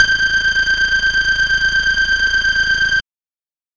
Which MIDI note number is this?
91